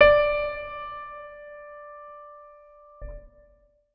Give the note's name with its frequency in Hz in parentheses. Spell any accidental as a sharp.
D5 (587.3 Hz)